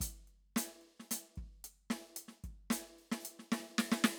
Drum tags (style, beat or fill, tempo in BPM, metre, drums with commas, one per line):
funk
beat
112 BPM
4/4
closed hi-hat, open hi-hat, hi-hat pedal, snare, kick